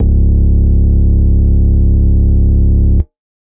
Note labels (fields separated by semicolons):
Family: organ; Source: electronic; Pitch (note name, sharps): C#1; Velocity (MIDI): 100; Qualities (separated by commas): distorted